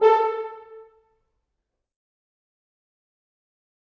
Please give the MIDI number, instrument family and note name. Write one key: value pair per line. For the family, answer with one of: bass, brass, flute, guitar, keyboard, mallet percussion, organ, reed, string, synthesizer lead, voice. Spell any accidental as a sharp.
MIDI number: 69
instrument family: brass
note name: A4